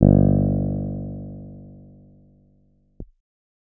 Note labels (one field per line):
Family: keyboard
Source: electronic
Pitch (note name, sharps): G1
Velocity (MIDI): 75